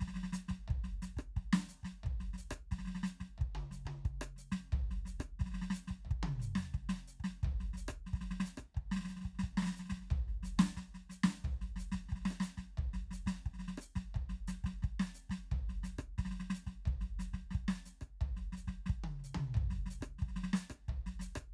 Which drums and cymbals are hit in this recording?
hi-hat pedal, snare, cross-stick, high tom, floor tom and kick